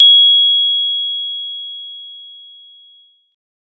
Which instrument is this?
acoustic mallet percussion instrument